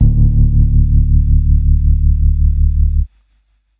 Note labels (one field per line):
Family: keyboard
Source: electronic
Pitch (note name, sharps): D1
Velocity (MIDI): 50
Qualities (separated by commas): dark